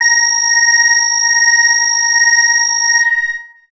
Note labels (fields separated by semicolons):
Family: bass; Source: synthesizer; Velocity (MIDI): 100; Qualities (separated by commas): distorted, long release, multiphonic